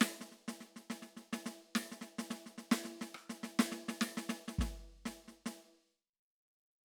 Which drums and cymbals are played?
snare, cross-stick and kick